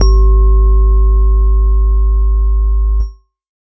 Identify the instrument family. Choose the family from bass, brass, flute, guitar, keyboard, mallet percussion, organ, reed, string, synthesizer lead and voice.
keyboard